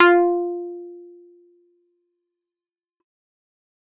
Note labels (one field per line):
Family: keyboard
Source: electronic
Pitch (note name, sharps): F4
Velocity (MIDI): 75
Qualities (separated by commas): fast decay